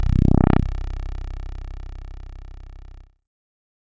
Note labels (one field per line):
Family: keyboard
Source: synthesizer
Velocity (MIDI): 50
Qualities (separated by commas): bright, distorted